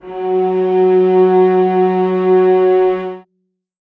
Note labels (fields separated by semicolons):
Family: string; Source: acoustic; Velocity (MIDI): 75; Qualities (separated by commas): reverb